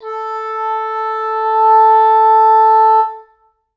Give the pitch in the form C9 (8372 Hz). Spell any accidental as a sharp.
A4 (440 Hz)